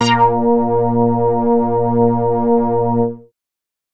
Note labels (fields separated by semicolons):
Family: bass; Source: synthesizer; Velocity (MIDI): 75; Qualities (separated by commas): distorted